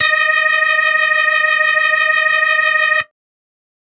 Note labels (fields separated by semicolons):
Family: organ; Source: electronic; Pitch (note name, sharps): D#5; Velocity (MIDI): 127